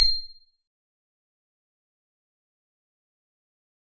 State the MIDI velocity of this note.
25